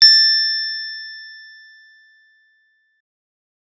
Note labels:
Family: keyboard; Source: electronic; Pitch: A6; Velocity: 25; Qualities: bright

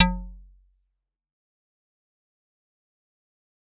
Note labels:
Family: mallet percussion; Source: acoustic; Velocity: 75; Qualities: fast decay, percussive

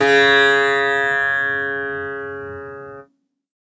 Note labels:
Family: guitar; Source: acoustic; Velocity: 50

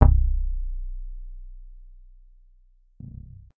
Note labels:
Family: guitar; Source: electronic; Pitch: B0; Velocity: 75

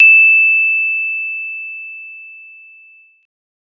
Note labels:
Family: mallet percussion; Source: acoustic; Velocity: 25; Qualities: bright

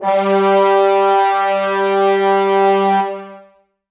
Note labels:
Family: brass; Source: acoustic; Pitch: G3; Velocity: 127; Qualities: long release, reverb

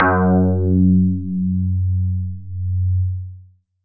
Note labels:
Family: synthesizer lead; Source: synthesizer; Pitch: F#2; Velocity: 50; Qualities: long release

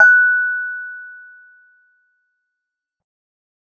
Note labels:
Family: keyboard; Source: electronic; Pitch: F#6; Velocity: 25; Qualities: fast decay

